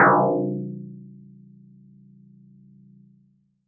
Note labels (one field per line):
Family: mallet percussion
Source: acoustic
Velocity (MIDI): 127